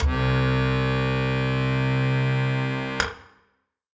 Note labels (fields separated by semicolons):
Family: reed; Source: acoustic; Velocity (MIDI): 127